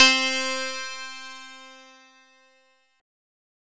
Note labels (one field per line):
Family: synthesizer lead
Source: synthesizer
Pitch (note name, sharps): C4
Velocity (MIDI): 75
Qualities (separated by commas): bright, distorted